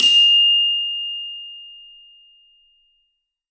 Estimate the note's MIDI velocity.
75